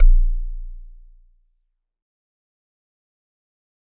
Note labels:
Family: mallet percussion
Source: acoustic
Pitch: A#0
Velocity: 75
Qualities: dark, fast decay

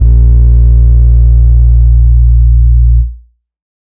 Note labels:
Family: organ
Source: electronic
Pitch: A#1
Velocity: 127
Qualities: dark

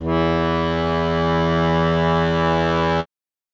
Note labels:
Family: reed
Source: acoustic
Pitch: E2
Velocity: 50

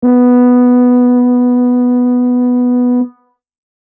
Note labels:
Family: brass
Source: acoustic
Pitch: B3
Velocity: 100

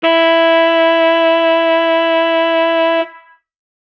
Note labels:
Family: reed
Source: acoustic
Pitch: E4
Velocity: 127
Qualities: bright

